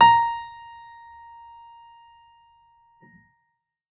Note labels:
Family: keyboard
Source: acoustic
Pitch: A#5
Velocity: 75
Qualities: percussive

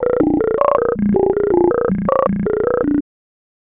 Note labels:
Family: bass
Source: synthesizer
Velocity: 127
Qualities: tempo-synced

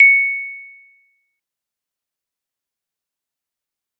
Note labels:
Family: mallet percussion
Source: acoustic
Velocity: 75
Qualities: fast decay, percussive

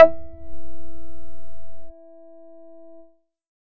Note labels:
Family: bass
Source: synthesizer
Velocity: 50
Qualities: distorted

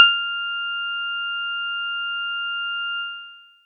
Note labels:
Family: mallet percussion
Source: acoustic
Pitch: F6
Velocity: 50

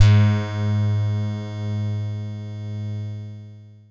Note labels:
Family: guitar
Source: synthesizer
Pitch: G#2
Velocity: 75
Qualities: long release

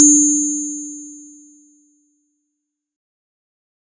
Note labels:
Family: mallet percussion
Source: acoustic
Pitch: D4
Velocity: 100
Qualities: bright, fast decay

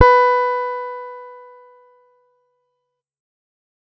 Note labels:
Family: guitar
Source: electronic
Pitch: B4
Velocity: 25

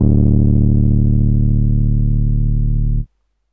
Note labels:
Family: keyboard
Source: electronic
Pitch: D1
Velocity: 75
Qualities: distorted

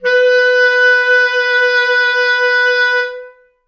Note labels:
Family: reed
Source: acoustic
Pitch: B4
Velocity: 127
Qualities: reverb

